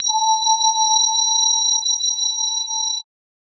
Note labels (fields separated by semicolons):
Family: mallet percussion; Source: electronic; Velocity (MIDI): 127; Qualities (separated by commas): bright, multiphonic, non-linear envelope